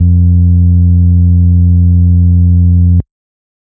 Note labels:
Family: organ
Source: electronic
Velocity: 25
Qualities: bright, distorted

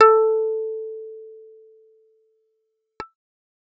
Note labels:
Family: bass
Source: synthesizer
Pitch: A4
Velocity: 100

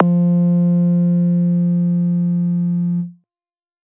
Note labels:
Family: bass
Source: synthesizer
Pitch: F3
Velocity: 100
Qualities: distorted

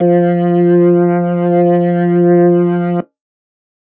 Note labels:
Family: organ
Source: electronic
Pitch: F3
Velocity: 75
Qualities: distorted

